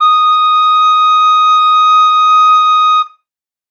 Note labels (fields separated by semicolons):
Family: flute; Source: acoustic; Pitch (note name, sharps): D#6; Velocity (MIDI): 50; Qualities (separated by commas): bright